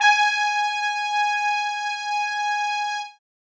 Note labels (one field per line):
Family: brass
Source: acoustic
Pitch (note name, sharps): G#5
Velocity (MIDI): 127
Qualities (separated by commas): bright, reverb